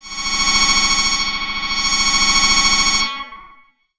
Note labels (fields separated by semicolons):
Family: bass; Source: synthesizer; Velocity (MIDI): 100; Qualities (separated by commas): bright, distorted, long release, tempo-synced